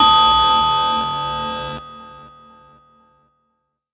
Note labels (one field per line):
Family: keyboard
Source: electronic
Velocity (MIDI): 25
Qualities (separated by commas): bright, distorted